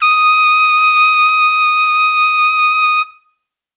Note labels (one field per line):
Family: brass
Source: acoustic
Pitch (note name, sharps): D#6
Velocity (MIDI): 25